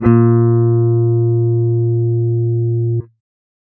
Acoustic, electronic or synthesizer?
electronic